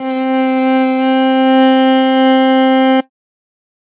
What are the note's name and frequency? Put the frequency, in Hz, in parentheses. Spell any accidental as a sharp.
C4 (261.6 Hz)